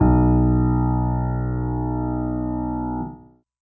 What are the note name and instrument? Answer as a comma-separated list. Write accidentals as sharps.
B1, acoustic keyboard